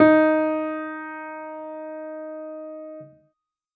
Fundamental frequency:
311.1 Hz